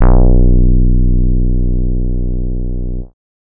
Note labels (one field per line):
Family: bass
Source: synthesizer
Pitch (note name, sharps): B0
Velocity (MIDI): 100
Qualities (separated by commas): dark